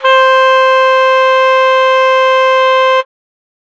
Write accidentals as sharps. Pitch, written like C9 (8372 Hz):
C5 (523.3 Hz)